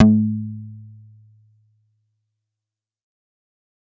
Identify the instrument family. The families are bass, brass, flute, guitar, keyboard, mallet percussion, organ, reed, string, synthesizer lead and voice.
bass